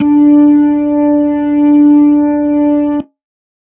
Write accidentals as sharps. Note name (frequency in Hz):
D4 (293.7 Hz)